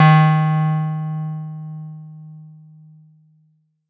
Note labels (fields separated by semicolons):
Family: keyboard; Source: electronic; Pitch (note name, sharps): D#3; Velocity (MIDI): 75